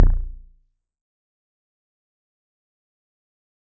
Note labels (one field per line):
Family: bass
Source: synthesizer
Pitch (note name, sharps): A#0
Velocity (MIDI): 127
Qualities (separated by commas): fast decay, percussive